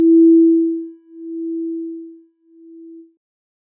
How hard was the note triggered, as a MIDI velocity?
127